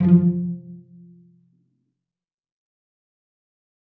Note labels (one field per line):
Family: string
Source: acoustic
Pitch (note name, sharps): F3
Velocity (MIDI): 50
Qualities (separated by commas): dark, fast decay, reverb